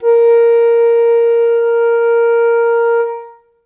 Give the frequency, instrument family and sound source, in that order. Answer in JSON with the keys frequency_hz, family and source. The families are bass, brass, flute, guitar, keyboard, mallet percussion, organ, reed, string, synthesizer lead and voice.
{"frequency_hz": 466.2, "family": "flute", "source": "acoustic"}